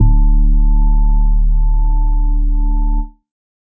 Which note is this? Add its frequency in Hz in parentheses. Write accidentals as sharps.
D1 (36.71 Hz)